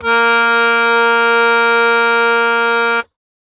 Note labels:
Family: keyboard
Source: acoustic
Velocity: 127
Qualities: bright

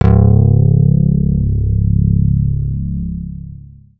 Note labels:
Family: guitar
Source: electronic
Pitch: C#1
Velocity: 75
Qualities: long release

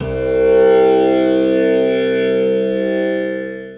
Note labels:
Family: guitar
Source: acoustic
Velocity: 75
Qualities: long release, multiphonic, reverb

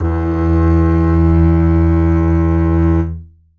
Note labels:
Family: string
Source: acoustic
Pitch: E2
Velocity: 25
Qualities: reverb

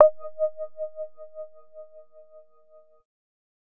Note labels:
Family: bass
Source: synthesizer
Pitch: D#5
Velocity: 50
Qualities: dark, distorted

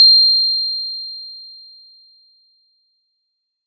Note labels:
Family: mallet percussion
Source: acoustic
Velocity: 50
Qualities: bright

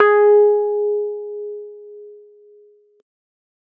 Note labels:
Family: keyboard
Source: electronic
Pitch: G#4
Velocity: 75

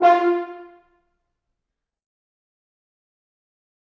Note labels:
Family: brass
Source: acoustic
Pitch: F4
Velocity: 100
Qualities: fast decay, percussive, reverb

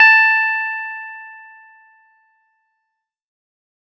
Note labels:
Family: keyboard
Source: electronic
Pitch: A5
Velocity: 25

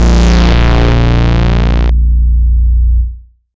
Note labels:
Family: bass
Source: synthesizer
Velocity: 127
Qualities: bright, distorted

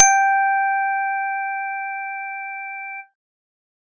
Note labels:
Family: organ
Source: electronic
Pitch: G5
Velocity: 127

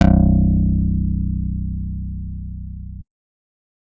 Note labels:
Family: guitar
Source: acoustic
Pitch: B0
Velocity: 127

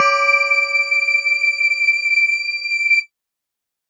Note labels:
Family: mallet percussion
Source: electronic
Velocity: 50

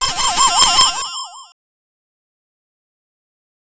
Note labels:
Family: bass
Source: synthesizer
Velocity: 75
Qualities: bright, distorted, fast decay, multiphonic

